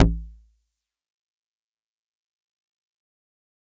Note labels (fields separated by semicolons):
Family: mallet percussion; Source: acoustic; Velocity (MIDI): 50; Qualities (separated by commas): multiphonic, percussive